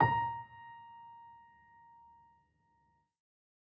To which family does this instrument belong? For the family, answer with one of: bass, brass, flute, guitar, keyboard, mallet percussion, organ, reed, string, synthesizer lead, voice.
keyboard